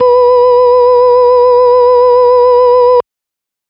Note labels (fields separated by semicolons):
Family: organ; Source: electronic; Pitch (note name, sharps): B4; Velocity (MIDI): 100